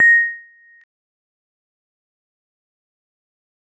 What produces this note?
acoustic mallet percussion instrument